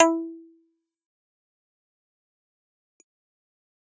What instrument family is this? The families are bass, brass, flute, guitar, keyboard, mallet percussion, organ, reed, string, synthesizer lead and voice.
keyboard